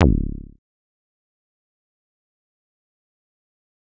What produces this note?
synthesizer bass